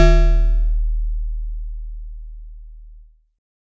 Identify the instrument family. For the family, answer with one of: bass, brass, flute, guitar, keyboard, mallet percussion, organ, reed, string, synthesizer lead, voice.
mallet percussion